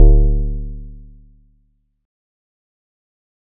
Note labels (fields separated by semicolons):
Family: keyboard; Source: electronic; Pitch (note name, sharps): D1; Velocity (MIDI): 25; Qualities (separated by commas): dark, fast decay